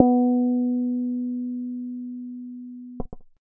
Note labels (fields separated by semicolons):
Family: bass; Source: synthesizer; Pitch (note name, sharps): B3; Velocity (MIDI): 25; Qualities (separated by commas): dark, reverb